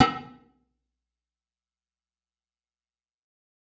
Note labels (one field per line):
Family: guitar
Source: electronic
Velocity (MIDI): 50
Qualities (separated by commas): bright, fast decay, percussive, reverb